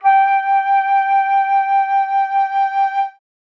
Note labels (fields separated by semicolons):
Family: flute; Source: acoustic; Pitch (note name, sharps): G5; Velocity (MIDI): 100